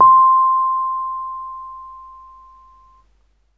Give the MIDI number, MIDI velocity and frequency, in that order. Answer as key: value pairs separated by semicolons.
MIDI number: 84; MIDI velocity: 50; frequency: 1047 Hz